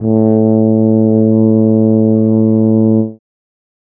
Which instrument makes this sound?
acoustic brass instrument